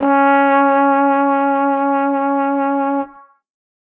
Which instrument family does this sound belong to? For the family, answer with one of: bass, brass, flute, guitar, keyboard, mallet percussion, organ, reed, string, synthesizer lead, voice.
brass